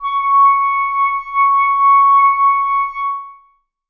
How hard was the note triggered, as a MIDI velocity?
75